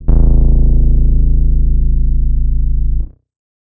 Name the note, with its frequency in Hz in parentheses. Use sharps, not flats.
A0 (27.5 Hz)